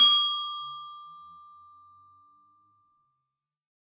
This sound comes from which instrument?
acoustic mallet percussion instrument